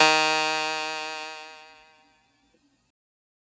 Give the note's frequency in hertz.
155.6 Hz